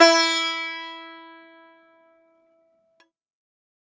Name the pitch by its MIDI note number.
64